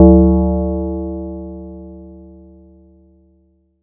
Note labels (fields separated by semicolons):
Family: mallet percussion; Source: acoustic; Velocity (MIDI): 75; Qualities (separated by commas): multiphonic